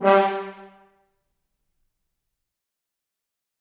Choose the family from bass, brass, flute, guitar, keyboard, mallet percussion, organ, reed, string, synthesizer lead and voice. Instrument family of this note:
brass